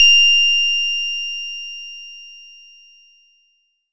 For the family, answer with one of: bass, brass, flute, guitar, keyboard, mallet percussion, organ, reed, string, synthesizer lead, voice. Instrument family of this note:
bass